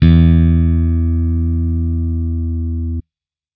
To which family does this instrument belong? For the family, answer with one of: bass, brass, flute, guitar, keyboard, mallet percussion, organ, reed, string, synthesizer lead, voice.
bass